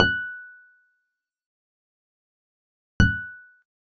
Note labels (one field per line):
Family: guitar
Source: acoustic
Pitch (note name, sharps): F#6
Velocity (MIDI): 50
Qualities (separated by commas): percussive